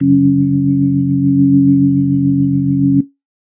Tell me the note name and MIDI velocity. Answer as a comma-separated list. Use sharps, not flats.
F#1, 127